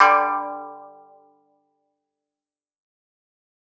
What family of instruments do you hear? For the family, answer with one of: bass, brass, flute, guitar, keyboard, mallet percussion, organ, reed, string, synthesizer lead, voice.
guitar